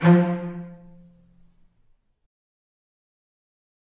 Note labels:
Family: string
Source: acoustic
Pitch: F3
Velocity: 100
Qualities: fast decay, reverb

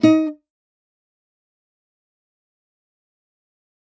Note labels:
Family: guitar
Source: acoustic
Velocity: 25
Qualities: fast decay, percussive, reverb

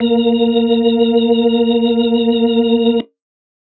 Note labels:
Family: organ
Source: electronic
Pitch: A#3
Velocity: 75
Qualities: reverb

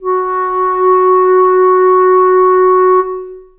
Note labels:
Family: reed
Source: acoustic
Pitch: F#4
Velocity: 50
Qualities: long release, reverb

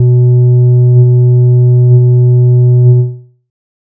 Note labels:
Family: bass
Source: synthesizer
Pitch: B2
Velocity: 100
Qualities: dark

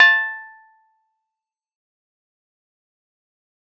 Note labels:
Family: keyboard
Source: electronic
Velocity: 100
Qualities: fast decay, percussive

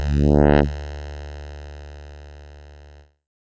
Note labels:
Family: keyboard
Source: synthesizer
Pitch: D2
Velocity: 25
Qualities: bright, distorted

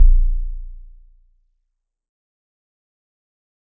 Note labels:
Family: guitar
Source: synthesizer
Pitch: A#0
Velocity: 75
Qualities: dark, fast decay

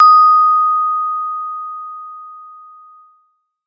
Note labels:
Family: mallet percussion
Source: acoustic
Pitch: D#6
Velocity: 127

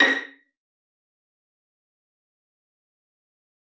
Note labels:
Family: string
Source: acoustic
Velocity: 25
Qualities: fast decay, percussive, reverb

